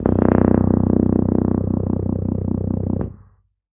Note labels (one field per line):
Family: brass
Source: acoustic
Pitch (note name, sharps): B0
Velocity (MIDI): 75